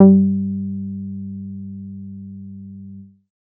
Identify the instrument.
synthesizer bass